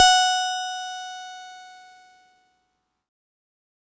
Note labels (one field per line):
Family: keyboard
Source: electronic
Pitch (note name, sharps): F#5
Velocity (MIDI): 25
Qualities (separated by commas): bright, distorted